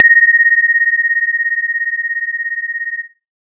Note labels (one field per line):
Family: synthesizer lead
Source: synthesizer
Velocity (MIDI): 100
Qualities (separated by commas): distorted